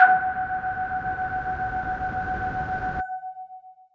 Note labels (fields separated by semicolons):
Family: voice; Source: synthesizer; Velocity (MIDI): 25; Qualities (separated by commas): distorted, long release